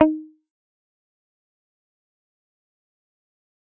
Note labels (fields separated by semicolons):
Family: guitar; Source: electronic; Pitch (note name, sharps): D#4; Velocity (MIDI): 25; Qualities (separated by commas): fast decay, percussive